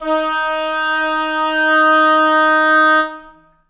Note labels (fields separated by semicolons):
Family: reed; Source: acoustic; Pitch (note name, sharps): D#4; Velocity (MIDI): 100; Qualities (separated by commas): reverb